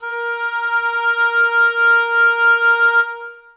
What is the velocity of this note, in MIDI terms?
127